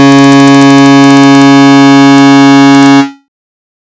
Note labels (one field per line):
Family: bass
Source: synthesizer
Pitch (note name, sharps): C#3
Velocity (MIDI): 25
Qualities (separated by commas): bright, distorted